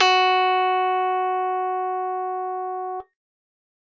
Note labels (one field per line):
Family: keyboard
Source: electronic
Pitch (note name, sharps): F#4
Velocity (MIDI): 75